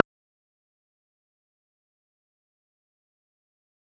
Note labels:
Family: guitar; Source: electronic; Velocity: 25; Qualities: fast decay, percussive

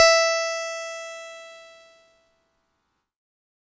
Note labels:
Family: keyboard; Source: electronic; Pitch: E5; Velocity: 75; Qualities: bright, distorted

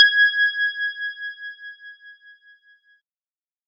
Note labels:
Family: keyboard; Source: electronic; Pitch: G#6; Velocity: 25

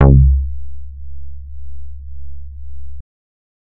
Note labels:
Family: bass; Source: synthesizer; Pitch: C#2; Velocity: 100; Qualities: distorted

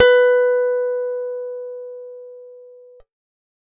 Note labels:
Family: guitar; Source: acoustic; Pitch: B4; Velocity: 127

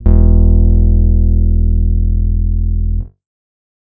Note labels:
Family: guitar; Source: acoustic; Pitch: E1; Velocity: 50; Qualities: dark

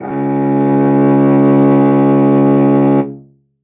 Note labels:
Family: string; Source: acoustic; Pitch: C#2; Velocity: 75; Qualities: reverb

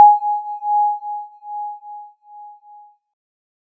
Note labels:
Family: keyboard; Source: synthesizer; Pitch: G#5; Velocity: 50

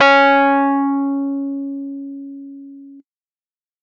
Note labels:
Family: keyboard; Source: electronic; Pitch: C#4; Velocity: 127; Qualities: distorted

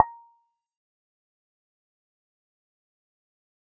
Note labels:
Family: bass; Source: synthesizer; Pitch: A#5; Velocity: 25; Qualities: fast decay, percussive

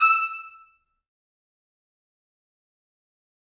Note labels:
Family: brass; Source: acoustic; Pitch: E6; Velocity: 127; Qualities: fast decay, percussive, reverb

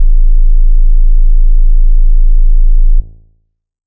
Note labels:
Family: bass; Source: synthesizer; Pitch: A0; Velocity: 127; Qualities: dark

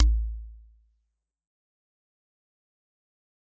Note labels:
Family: mallet percussion; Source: acoustic; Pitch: A1; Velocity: 127; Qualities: fast decay, percussive

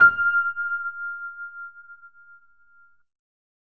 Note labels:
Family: keyboard; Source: electronic; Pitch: F6; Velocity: 75; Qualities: reverb

